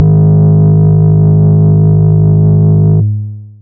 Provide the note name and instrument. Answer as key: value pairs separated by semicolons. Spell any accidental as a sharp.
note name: G#1; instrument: synthesizer bass